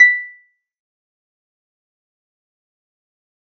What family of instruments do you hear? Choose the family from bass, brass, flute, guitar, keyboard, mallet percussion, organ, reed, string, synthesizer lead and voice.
guitar